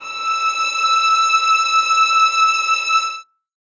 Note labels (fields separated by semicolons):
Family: string; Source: acoustic; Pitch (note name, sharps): E6; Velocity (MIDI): 50; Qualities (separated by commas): reverb